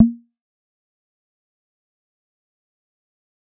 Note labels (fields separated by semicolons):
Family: bass; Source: synthesizer; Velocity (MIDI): 75; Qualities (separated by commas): fast decay, percussive